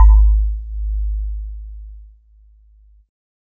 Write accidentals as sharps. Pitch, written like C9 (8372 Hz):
G#1 (51.91 Hz)